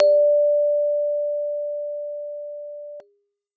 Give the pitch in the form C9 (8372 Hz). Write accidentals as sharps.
D5 (587.3 Hz)